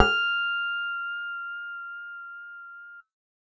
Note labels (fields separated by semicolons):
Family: bass; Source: synthesizer; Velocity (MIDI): 100; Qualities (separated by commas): reverb